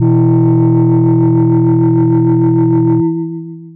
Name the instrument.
electronic mallet percussion instrument